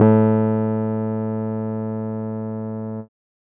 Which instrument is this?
electronic keyboard